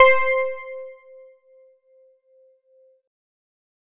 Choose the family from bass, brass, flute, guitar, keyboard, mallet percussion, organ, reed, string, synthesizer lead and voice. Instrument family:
keyboard